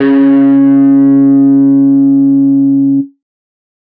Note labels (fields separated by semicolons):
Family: guitar; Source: electronic; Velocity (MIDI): 100; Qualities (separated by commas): distorted